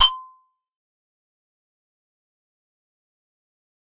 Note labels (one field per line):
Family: keyboard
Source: acoustic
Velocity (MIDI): 127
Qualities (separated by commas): fast decay, percussive